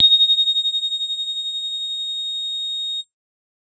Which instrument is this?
synthesizer bass